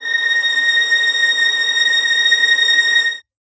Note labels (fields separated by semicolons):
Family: string; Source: acoustic; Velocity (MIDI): 75; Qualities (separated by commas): reverb